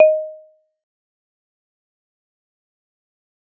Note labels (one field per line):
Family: mallet percussion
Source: acoustic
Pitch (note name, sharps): D#5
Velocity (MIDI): 25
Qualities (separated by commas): dark, fast decay, percussive, reverb